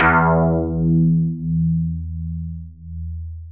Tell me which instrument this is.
synthesizer lead